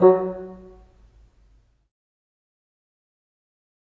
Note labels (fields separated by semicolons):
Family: reed; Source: acoustic; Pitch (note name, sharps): F#3; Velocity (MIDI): 50; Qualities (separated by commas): fast decay, percussive, reverb